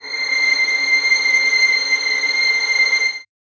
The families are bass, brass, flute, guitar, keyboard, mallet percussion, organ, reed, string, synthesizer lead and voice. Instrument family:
string